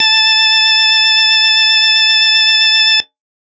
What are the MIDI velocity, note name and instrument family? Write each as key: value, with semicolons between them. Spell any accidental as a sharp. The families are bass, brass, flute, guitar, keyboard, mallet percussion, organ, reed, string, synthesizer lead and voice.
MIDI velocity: 100; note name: A5; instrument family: organ